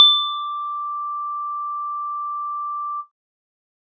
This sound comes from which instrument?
electronic keyboard